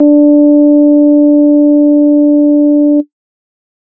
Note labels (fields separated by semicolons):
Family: organ; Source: electronic; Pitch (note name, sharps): D4; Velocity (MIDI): 75; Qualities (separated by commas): dark